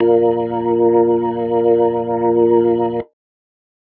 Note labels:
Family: organ; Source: electronic; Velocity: 50

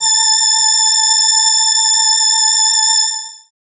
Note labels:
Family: keyboard; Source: synthesizer; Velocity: 50; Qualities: bright

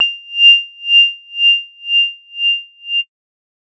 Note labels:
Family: bass; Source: synthesizer; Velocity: 25; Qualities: bright, distorted

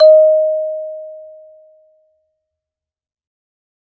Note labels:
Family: mallet percussion; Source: acoustic; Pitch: D#5; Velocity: 127; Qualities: fast decay, reverb

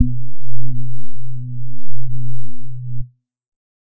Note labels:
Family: keyboard; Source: electronic; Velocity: 25; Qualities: dark

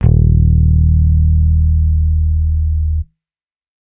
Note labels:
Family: bass; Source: electronic; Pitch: D#1; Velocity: 75

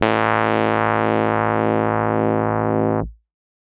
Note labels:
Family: keyboard; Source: electronic; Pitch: A1; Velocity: 100; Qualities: distorted

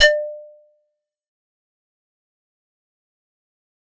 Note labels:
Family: keyboard; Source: acoustic; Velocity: 127; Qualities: fast decay, percussive

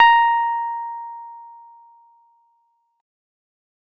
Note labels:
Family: keyboard; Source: electronic; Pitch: A#5; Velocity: 127

